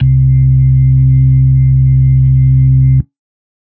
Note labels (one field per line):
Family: organ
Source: electronic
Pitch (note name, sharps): C2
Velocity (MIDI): 127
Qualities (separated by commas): dark